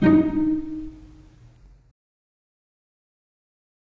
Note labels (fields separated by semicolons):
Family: string; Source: acoustic; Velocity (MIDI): 25; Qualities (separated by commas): fast decay, reverb